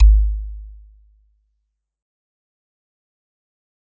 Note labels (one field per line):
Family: mallet percussion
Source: acoustic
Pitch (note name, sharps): G#1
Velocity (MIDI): 100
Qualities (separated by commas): dark, fast decay, percussive